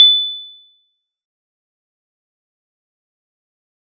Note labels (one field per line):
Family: mallet percussion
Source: acoustic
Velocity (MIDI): 100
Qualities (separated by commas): bright, fast decay, percussive